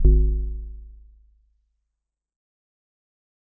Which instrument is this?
acoustic mallet percussion instrument